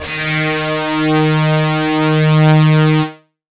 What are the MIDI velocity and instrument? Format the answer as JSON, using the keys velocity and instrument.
{"velocity": 50, "instrument": "electronic guitar"}